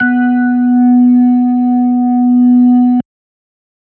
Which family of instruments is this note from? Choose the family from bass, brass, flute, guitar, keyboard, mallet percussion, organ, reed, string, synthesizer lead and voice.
organ